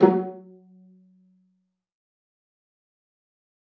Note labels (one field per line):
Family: string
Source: acoustic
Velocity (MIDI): 127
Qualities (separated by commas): dark, fast decay, percussive, reverb